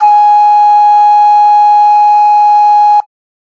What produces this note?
acoustic flute